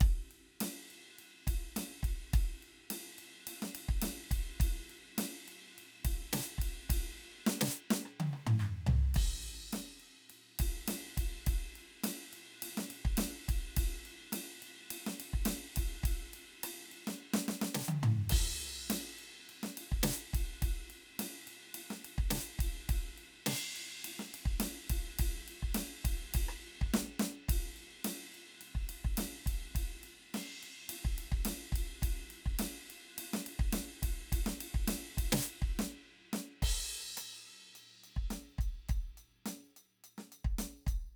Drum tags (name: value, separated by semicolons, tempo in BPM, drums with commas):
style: rock; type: beat; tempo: 105 BPM; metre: 4/4; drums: crash, ride, closed hi-hat, percussion, snare, cross-stick, high tom, mid tom, floor tom, kick